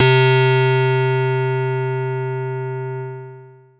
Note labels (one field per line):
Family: keyboard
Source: electronic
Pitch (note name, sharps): C3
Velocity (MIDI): 25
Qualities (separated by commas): distorted, long release